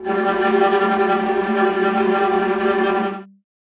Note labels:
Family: string; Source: acoustic; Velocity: 25; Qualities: non-linear envelope, reverb

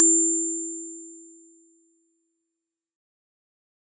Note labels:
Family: mallet percussion; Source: acoustic; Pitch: E4; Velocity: 127; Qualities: bright, fast decay

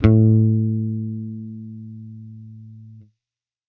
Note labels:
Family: bass; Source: electronic; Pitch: A2; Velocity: 75

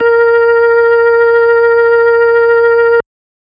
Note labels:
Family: organ; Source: electronic; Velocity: 75

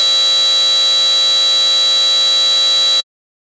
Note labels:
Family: bass; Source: synthesizer; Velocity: 25; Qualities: bright, distorted

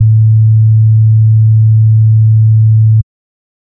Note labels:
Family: bass; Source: synthesizer; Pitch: A2; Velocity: 100; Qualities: dark

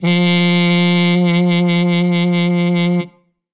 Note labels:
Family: brass; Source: acoustic; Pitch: F3; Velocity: 127

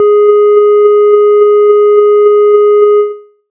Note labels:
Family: bass; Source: synthesizer; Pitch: G#4; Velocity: 50

